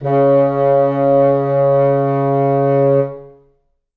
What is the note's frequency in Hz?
138.6 Hz